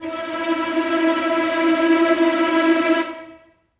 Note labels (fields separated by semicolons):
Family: string; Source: acoustic; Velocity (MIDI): 50; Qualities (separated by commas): non-linear envelope, reverb